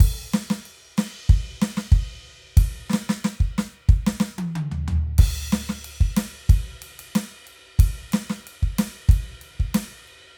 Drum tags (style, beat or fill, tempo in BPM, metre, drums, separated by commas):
rock, beat, 92 BPM, 4/4, crash, ride, snare, high tom, mid tom, floor tom, kick